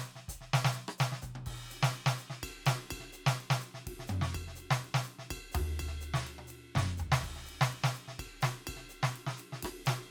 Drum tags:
Latin
beat
125 BPM
3/4
crash, ride, ride bell, closed hi-hat, hi-hat pedal, snare, cross-stick, high tom, mid tom, floor tom, kick

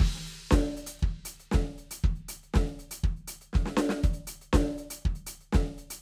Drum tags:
disco
beat
120 BPM
4/4
crash, closed hi-hat, snare, kick

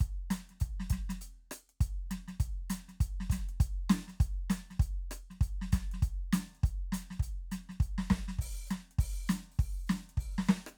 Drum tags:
rockabilly
beat
200 BPM
4/4
closed hi-hat, open hi-hat, hi-hat pedal, snare, cross-stick, kick

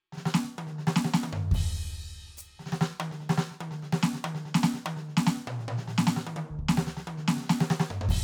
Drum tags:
Motown
fill
148 BPM
4/4
crash, hi-hat pedal, snare, high tom, mid tom, floor tom, kick

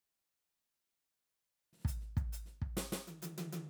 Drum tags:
Purdie shuffle
fill
130 BPM
4/4
closed hi-hat, hi-hat pedal, snare, high tom, kick

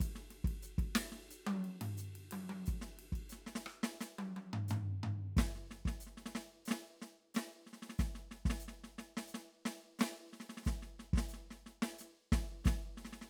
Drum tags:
folk rock
beat
90 BPM
4/4
ride, ride bell, hi-hat pedal, snare, cross-stick, high tom, floor tom, kick

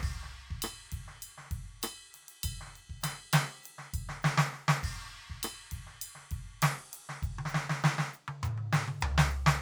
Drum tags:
funk
beat
100 BPM
4/4
crash, ride, ride bell, hi-hat pedal, snare, cross-stick, high tom, mid tom, floor tom, kick

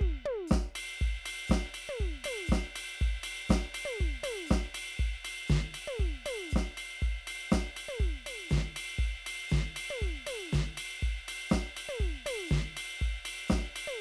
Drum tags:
disco
beat
120 BPM
4/4
ride, closed hi-hat, hi-hat pedal, snare, high tom, kick

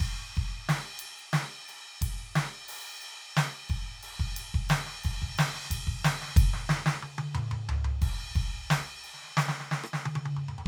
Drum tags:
rock
beat
90 BPM
4/4
crash, ride, open hi-hat, hi-hat pedal, snare, cross-stick, high tom, mid tom, floor tom, kick

